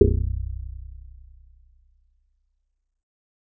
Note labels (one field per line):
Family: bass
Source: synthesizer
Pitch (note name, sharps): B0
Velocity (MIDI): 127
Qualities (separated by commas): dark